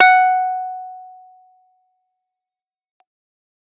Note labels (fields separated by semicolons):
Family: keyboard; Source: electronic; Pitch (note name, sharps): F#5; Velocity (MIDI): 127; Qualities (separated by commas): fast decay